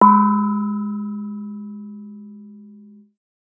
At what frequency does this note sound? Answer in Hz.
207.7 Hz